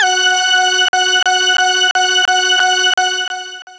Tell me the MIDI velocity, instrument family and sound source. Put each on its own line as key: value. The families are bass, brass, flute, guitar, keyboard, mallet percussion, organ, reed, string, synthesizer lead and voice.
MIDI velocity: 100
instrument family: synthesizer lead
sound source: synthesizer